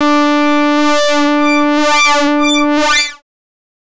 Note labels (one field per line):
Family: bass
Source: synthesizer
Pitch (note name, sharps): D4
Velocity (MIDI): 100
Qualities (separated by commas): distorted, non-linear envelope